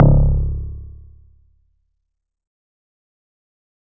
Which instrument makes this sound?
acoustic guitar